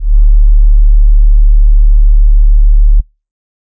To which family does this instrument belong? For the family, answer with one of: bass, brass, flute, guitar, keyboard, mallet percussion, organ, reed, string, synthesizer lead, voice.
flute